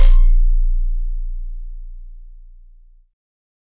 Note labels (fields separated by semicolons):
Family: keyboard; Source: synthesizer; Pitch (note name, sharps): A#0; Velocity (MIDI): 50